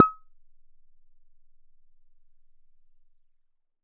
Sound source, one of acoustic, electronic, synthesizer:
synthesizer